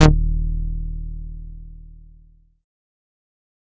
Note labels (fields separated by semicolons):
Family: bass; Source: synthesizer; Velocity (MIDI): 50; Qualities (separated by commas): distorted, fast decay